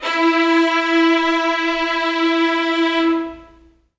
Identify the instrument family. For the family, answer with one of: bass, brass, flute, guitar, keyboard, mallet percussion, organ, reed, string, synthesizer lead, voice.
string